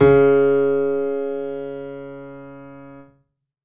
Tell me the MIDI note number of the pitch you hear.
49